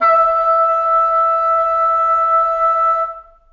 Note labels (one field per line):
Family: reed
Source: acoustic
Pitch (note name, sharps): E5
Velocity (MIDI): 50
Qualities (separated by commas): reverb